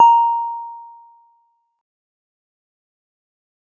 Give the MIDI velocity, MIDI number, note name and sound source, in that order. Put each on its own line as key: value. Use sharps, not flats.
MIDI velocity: 75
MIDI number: 82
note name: A#5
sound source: synthesizer